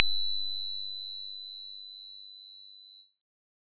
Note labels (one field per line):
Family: bass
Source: synthesizer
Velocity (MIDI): 127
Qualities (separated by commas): bright